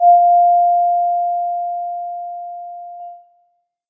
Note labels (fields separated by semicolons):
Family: mallet percussion; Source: acoustic; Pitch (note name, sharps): F5; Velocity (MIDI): 50; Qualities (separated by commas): reverb